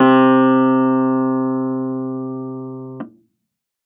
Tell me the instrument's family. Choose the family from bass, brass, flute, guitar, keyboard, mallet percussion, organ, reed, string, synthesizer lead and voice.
keyboard